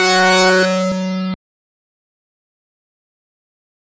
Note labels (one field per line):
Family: bass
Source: synthesizer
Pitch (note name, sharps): F#3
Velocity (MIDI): 100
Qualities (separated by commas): bright, distorted, fast decay